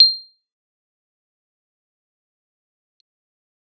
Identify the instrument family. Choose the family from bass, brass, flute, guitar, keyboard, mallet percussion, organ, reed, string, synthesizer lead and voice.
keyboard